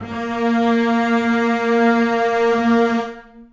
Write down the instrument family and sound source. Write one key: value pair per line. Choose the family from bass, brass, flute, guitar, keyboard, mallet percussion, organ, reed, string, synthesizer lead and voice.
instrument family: string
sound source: acoustic